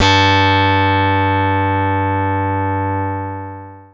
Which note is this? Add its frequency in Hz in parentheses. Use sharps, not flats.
G2 (98 Hz)